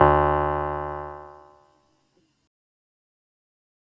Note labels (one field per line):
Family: keyboard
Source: electronic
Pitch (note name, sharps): D2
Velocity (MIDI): 25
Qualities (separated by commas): fast decay